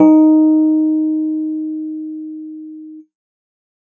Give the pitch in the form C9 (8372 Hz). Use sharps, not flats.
D#4 (311.1 Hz)